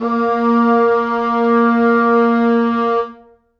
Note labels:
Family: reed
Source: acoustic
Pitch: A#3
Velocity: 75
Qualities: reverb

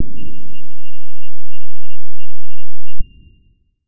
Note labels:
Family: guitar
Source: electronic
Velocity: 75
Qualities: dark, distorted

